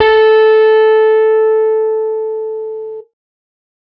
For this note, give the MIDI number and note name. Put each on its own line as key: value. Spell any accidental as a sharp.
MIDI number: 69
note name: A4